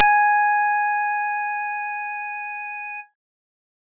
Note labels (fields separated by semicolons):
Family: organ; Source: electronic; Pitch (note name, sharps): G#5; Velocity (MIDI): 127